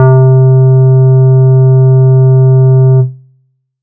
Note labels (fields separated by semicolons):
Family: bass; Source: synthesizer; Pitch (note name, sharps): C3; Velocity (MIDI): 50